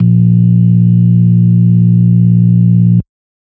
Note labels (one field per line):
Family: organ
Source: electronic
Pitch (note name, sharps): A#1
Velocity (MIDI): 127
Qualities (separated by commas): dark